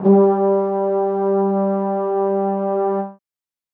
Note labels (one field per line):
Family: brass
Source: acoustic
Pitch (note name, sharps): G3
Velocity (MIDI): 50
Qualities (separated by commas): reverb